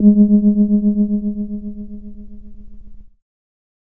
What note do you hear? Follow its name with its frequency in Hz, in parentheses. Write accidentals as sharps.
G#3 (207.7 Hz)